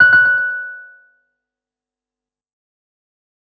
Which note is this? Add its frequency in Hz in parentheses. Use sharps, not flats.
F#6 (1480 Hz)